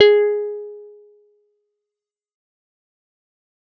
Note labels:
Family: bass; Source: synthesizer; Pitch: G#4; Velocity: 127; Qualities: fast decay

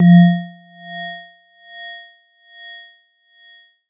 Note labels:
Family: mallet percussion; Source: electronic; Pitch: F3; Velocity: 127; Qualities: long release, percussive

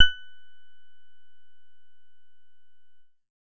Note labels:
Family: bass; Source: synthesizer; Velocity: 25

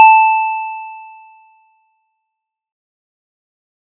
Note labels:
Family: keyboard; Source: electronic; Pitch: A5; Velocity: 75; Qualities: distorted, fast decay

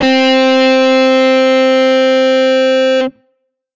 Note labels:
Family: guitar; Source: electronic; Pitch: C4; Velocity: 100; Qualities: bright, distorted

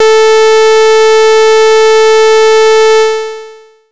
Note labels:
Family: bass; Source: synthesizer; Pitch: A4; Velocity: 25; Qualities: bright, distorted, long release

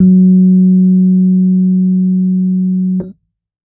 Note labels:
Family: keyboard; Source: electronic; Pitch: F#3; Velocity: 25; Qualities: dark

